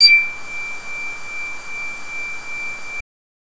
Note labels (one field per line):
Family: bass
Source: synthesizer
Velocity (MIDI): 127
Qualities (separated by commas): distorted